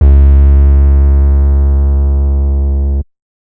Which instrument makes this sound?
synthesizer bass